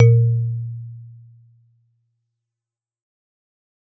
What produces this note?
acoustic mallet percussion instrument